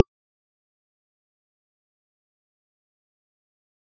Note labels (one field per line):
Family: mallet percussion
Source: electronic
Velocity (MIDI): 25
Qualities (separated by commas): fast decay, percussive